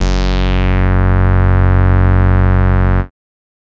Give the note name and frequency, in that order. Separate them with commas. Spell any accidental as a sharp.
F#1, 46.25 Hz